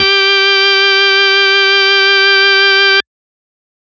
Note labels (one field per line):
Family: organ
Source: electronic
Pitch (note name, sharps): G4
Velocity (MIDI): 127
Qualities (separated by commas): distorted